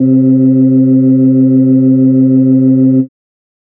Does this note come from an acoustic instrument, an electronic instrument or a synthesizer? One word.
electronic